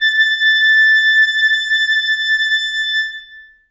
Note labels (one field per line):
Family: reed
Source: acoustic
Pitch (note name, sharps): A6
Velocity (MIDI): 50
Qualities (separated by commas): long release, reverb